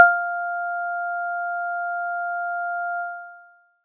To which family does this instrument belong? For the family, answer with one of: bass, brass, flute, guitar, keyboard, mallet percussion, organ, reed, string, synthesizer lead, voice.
mallet percussion